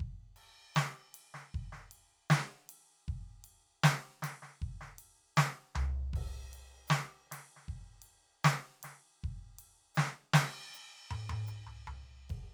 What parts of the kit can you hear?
crash, ride, hi-hat pedal, snare, mid tom, floor tom and kick